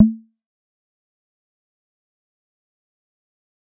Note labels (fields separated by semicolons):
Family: bass; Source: synthesizer; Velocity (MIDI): 100; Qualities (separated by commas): fast decay, percussive